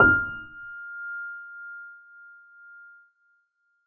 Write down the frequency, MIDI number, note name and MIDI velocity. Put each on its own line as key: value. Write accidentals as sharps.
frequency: 1397 Hz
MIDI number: 89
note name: F6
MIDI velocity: 25